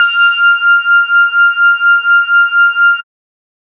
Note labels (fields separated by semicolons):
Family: bass; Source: synthesizer; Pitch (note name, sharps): F6; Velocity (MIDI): 127